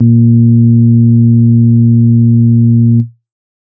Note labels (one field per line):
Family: organ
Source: electronic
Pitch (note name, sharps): A#2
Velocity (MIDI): 25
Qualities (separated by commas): dark